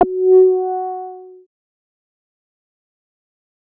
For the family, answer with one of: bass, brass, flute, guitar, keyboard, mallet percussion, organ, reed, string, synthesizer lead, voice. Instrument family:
bass